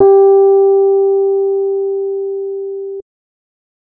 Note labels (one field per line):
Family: keyboard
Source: electronic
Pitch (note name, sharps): G4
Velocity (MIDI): 75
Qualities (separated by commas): dark